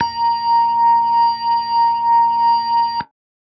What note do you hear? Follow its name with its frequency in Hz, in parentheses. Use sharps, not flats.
A#5 (932.3 Hz)